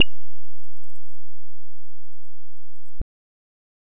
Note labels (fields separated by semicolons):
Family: bass; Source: synthesizer; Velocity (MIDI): 25; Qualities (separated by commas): bright, distorted